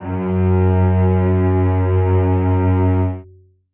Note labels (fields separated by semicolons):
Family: string; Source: acoustic; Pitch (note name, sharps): F#2; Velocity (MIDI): 127; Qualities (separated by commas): reverb